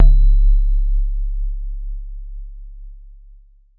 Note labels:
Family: mallet percussion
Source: acoustic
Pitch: C#1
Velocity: 75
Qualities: long release

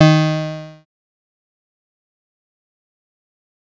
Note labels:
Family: synthesizer lead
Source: synthesizer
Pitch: D#3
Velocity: 127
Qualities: distorted, fast decay

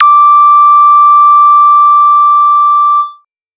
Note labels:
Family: bass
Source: synthesizer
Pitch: D6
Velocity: 75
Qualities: bright, distorted

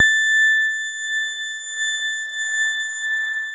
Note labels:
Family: keyboard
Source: electronic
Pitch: A6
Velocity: 100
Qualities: long release

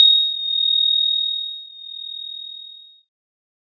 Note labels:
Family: keyboard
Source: electronic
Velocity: 25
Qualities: bright, multiphonic

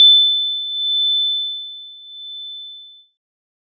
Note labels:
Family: keyboard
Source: electronic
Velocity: 127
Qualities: bright, multiphonic

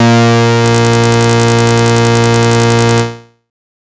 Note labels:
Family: bass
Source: synthesizer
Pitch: A#2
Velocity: 25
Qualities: bright, distorted

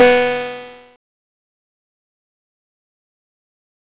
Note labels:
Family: guitar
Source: electronic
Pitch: B3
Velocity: 25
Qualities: bright, distorted, fast decay

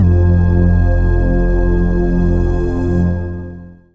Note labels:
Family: synthesizer lead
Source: synthesizer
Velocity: 25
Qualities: long release

